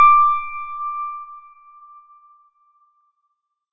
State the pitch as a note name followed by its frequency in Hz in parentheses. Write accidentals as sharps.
D6 (1175 Hz)